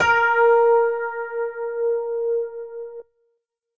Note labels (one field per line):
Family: keyboard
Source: electronic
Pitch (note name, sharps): A#4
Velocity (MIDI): 127